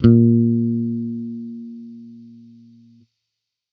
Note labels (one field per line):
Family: bass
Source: electronic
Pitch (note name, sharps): A#2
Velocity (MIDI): 25